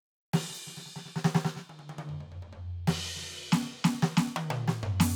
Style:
New Orleans funk